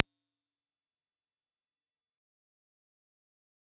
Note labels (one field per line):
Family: keyboard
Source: electronic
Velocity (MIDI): 25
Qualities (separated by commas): bright, fast decay